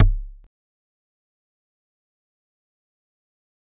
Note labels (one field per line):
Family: mallet percussion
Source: acoustic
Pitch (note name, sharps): C#1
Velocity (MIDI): 25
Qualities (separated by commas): fast decay, percussive